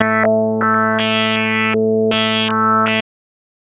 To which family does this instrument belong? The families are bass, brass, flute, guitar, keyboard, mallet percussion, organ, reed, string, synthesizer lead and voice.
bass